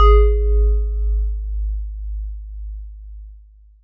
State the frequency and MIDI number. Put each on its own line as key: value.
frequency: 51.91 Hz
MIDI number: 32